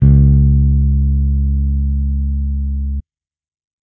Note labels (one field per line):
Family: bass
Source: electronic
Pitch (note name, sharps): C#2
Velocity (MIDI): 75